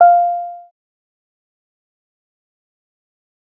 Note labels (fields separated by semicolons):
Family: bass; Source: synthesizer; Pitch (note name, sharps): F5; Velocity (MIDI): 100; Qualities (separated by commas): fast decay, percussive